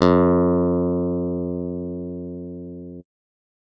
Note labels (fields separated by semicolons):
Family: keyboard; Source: electronic; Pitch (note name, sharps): F2; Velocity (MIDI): 100